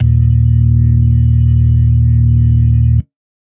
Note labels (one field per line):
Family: organ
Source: electronic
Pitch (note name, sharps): D#1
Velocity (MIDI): 50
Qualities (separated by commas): dark